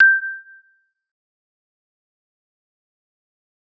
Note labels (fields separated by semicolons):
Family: mallet percussion; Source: acoustic; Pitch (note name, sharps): G6; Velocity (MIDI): 100; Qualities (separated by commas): fast decay, percussive